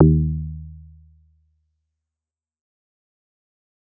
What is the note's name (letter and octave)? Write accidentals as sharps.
D#2